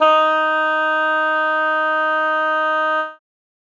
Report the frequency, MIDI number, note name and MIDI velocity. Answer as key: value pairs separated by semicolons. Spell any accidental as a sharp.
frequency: 311.1 Hz; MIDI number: 63; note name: D#4; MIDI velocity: 100